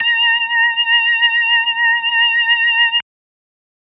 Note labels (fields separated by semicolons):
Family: organ; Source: electronic; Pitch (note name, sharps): A#5; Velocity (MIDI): 127